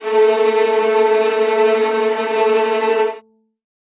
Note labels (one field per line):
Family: string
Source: acoustic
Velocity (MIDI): 75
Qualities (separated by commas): non-linear envelope, reverb